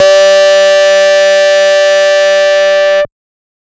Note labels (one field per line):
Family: bass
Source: synthesizer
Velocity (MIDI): 100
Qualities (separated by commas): bright, distorted, multiphonic